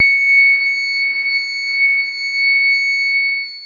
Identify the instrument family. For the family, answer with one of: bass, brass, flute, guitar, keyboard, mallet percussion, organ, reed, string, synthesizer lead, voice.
keyboard